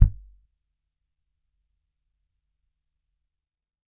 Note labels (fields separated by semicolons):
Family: bass; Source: electronic; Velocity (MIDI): 25; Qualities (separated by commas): percussive